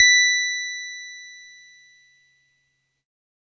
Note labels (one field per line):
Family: keyboard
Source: electronic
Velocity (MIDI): 75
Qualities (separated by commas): bright, distorted